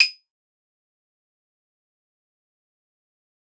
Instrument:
acoustic guitar